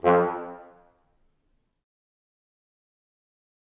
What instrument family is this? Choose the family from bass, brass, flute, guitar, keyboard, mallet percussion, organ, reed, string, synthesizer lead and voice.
brass